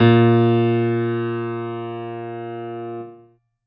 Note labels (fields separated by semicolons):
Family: keyboard; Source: acoustic; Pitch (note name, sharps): A#2; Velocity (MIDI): 75